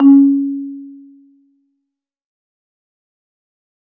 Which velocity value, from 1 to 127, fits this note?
75